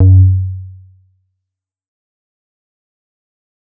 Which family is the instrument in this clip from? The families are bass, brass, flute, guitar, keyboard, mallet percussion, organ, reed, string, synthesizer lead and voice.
bass